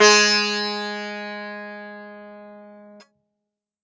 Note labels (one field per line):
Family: guitar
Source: acoustic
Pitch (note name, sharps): G#3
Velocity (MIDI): 127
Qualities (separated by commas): bright, multiphonic, reverb